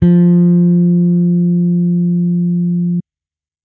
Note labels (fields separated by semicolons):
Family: bass; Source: electronic; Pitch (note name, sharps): F3; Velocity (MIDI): 75